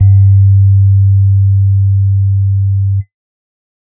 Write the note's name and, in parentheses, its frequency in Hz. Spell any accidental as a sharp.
G2 (98 Hz)